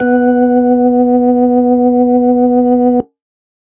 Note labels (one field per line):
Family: organ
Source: electronic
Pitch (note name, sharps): B3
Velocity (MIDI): 75